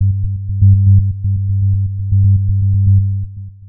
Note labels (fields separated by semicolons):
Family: synthesizer lead; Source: synthesizer; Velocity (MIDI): 25; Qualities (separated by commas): dark, long release, tempo-synced